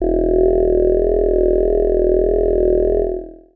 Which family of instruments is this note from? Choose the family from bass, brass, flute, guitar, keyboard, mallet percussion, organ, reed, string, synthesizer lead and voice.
voice